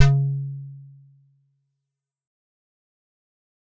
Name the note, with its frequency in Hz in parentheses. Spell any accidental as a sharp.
C#3 (138.6 Hz)